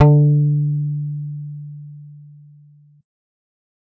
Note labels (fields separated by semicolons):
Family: bass; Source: synthesizer; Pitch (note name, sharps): D3; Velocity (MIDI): 50